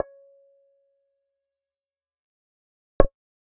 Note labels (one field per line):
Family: bass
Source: synthesizer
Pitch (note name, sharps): C#5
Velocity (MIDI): 127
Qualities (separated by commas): dark, percussive, reverb